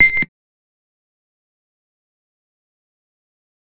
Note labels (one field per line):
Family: bass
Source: synthesizer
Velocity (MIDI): 75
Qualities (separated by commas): fast decay, percussive